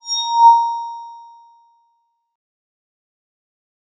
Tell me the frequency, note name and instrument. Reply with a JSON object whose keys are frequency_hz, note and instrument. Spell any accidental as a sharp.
{"frequency_hz": 932.3, "note": "A#5", "instrument": "electronic mallet percussion instrument"}